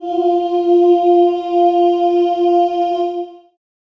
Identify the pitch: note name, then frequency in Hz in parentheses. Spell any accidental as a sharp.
F4 (349.2 Hz)